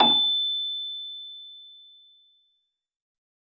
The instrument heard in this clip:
acoustic mallet percussion instrument